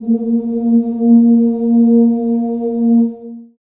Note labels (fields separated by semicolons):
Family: voice; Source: acoustic; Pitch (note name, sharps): A#3; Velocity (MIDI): 25; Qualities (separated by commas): dark, long release, reverb